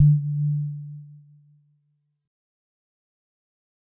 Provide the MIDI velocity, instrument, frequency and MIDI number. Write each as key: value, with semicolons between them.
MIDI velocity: 25; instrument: acoustic mallet percussion instrument; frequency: 146.8 Hz; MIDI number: 50